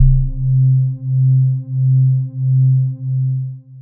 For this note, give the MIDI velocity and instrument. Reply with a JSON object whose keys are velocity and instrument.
{"velocity": 25, "instrument": "synthesizer bass"}